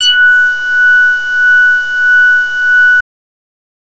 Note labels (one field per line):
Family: bass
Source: synthesizer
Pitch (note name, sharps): F#6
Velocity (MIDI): 127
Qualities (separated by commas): distorted